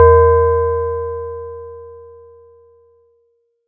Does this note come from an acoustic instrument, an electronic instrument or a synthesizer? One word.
acoustic